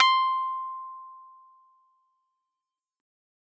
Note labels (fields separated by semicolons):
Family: keyboard; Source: electronic; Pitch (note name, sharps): C6; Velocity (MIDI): 127; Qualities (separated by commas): distorted, fast decay